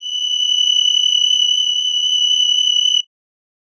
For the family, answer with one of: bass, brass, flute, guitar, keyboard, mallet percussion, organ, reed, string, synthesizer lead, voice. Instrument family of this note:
reed